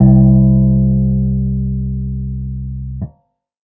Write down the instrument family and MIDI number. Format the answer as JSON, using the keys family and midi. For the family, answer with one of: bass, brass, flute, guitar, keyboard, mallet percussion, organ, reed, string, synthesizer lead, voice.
{"family": "keyboard", "midi": 36}